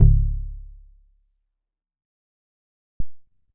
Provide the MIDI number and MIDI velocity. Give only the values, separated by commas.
25, 50